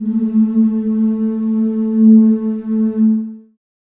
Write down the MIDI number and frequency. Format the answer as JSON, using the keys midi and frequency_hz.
{"midi": 57, "frequency_hz": 220}